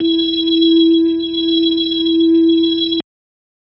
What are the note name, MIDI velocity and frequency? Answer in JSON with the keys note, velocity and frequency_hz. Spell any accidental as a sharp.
{"note": "E4", "velocity": 25, "frequency_hz": 329.6}